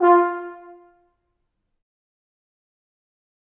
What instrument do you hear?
acoustic brass instrument